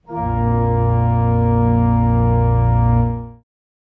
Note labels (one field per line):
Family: organ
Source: acoustic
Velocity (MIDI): 127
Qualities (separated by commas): dark, reverb